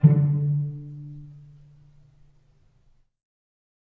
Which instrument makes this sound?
acoustic string instrument